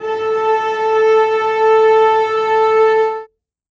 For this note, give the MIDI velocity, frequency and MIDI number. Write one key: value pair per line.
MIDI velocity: 25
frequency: 440 Hz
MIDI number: 69